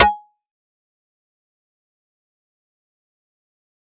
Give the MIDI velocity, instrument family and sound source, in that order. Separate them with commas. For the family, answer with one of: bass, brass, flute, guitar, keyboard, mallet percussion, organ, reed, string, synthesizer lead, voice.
127, mallet percussion, electronic